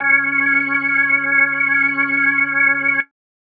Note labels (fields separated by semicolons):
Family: organ; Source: electronic; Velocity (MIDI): 127